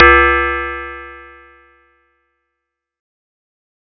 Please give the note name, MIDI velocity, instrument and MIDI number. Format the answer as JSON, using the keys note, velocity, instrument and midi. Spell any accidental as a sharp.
{"note": "C#2", "velocity": 127, "instrument": "acoustic mallet percussion instrument", "midi": 37}